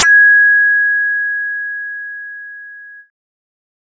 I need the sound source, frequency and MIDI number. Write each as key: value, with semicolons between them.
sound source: synthesizer; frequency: 1661 Hz; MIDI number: 92